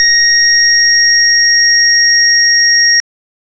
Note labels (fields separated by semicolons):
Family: organ; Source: electronic; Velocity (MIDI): 25; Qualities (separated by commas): bright